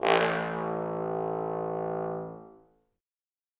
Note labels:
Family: brass; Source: acoustic; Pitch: A1; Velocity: 75; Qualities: bright, reverb

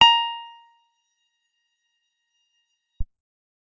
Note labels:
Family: guitar; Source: acoustic; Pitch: A#5; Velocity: 50; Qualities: percussive

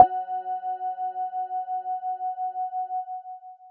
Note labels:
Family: mallet percussion; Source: electronic; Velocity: 75; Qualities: long release

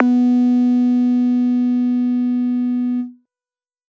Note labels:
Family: bass; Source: synthesizer; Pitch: B3; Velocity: 50; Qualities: distorted

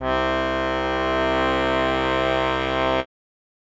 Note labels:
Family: reed; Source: acoustic; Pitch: C2; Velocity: 25

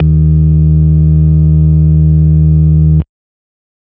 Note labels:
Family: organ; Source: electronic; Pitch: D#2; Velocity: 127; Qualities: dark

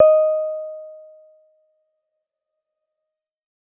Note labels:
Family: keyboard; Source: electronic; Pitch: D#5; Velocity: 25; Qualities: dark

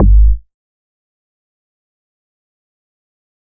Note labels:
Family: bass; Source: synthesizer; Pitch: G#1; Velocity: 25; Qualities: fast decay, percussive

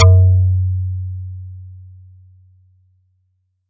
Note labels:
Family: mallet percussion; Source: acoustic; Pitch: F#2; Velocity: 50

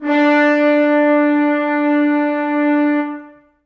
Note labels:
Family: brass; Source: acoustic; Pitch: D4; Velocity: 25; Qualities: reverb

